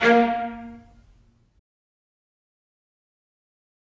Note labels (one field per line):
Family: string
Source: acoustic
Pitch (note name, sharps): A#3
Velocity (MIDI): 50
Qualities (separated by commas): fast decay, reverb